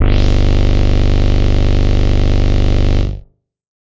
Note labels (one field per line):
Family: bass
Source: synthesizer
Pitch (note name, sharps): G0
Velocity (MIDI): 127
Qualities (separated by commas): distorted